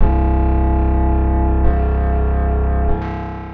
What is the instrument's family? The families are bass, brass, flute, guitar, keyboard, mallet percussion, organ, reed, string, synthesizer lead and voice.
guitar